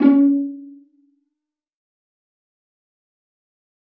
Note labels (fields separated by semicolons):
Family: string; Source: acoustic; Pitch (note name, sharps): C#4; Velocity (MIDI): 50; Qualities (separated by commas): dark, fast decay, reverb